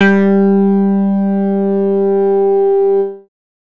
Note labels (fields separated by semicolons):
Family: bass; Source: synthesizer; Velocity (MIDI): 75; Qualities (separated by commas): distorted